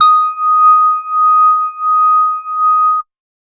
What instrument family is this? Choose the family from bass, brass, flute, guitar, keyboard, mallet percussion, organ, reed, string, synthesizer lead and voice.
organ